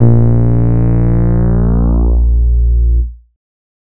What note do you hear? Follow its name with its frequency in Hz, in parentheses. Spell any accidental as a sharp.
A#1 (58.27 Hz)